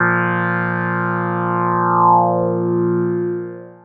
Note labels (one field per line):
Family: synthesizer lead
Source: synthesizer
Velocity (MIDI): 127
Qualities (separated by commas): long release